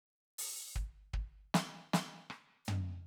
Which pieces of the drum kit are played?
ride, open hi-hat, hi-hat pedal, snare, cross-stick, high tom and kick